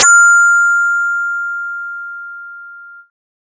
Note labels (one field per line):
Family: bass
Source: synthesizer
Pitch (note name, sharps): F6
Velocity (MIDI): 127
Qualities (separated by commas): bright